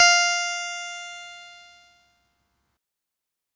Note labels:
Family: keyboard; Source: electronic; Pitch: F5; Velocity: 25; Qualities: bright, distorted

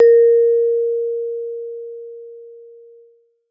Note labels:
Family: mallet percussion; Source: acoustic; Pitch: A#4; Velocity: 75

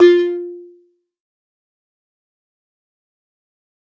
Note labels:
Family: mallet percussion; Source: acoustic; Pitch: F4; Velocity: 25; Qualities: distorted, fast decay, percussive, reverb

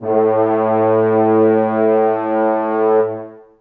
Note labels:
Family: brass; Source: acoustic; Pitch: A2; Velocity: 100; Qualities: long release, reverb

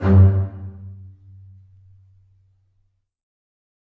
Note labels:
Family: string; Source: acoustic; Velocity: 100; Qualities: reverb

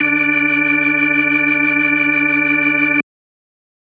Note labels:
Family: organ; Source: electronic; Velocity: 50; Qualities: dark

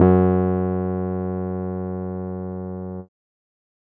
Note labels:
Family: keyboard; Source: electronic; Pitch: F#2; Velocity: 100

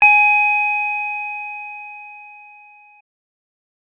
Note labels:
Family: keyboard; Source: electronic; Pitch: G#5; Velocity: 25

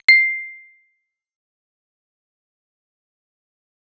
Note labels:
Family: bass; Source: synthesizer; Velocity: 25; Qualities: fast decay, percussive

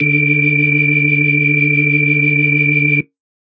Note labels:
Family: organ; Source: electronic; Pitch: D3; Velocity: 25

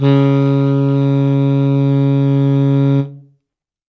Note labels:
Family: reed; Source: acoustic; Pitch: C#3; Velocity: 25; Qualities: reverb

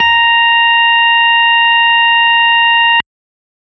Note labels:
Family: organ; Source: electronic; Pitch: A#5; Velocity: 50

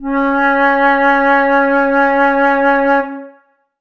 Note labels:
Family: flute; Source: acoustic; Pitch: C#4; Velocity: 127; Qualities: reverb

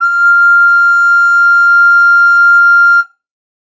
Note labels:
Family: flute; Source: acoustic; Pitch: F6; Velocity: 75; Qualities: bright

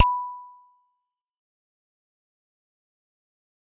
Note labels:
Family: mallet percussion; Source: acoustic; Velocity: 75; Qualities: fast decay, percussive

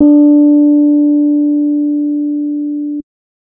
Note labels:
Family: keyboard; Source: electronic; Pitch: D4; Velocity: 50; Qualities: dark

